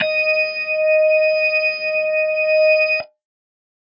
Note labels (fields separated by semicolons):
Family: organ; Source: electronic; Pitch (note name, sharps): D#5; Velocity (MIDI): 100